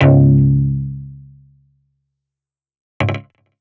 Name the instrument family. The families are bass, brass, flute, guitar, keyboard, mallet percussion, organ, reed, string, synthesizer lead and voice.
guitar